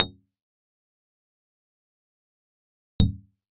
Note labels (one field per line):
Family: guitar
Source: acoustic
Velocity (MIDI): 127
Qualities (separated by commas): percussive